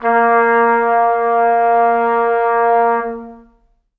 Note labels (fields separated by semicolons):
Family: brass; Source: acoustic; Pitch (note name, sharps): A#3; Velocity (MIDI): 50; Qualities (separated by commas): long release, reverb